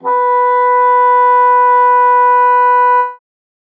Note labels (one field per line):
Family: reed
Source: acoustic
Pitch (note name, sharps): B4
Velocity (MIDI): 100